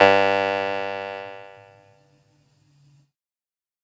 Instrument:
electronic keyboard